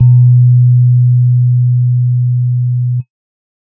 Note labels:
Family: keyboard; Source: electronic; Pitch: B2; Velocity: 25; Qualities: dark

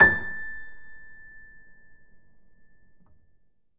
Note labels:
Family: keyboard; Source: acoustic; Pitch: A6; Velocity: 50; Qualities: reverb

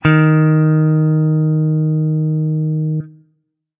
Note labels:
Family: guitar; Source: electronic; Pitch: D#3; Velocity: 50; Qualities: distorted

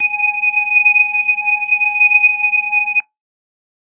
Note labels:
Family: organ; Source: electronic; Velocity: 127; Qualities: distorted

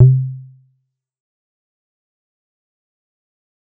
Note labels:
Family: bass; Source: synthesizer; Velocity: 75; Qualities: fast decay, percussive

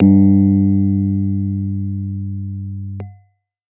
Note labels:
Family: keyboard; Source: electronic; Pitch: G2; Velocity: 25; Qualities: dark

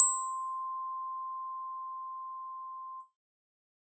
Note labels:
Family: keyboard; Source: acoustic; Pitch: C6; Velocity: 127; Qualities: bright, percussive

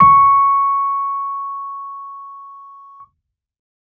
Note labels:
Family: keyboard; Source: electronic; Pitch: C#6; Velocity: 50

